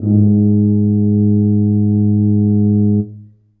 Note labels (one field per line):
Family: brass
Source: acoustic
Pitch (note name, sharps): G#2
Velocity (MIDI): 25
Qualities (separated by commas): dark, reverb